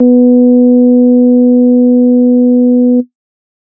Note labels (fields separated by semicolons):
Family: organ; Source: electronic; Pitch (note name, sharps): B3; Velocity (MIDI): 50; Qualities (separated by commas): dark